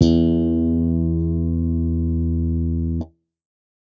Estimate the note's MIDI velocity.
100